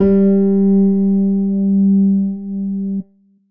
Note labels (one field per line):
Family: keyboard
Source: electronic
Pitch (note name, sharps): G3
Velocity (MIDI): 25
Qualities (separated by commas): dark